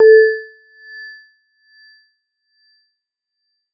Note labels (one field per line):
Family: mallet percussion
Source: electronic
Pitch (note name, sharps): A4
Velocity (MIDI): 127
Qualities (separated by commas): percussive